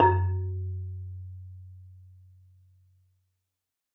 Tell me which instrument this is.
acoustic mallet percussion instrument